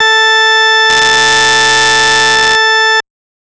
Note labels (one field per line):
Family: organ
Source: electronic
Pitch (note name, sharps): A4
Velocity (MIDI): 127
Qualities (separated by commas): bright, distorted